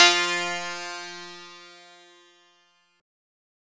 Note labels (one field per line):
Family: synthesizer lead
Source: synthesizer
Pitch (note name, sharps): F3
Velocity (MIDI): 100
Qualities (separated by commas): bright, distorted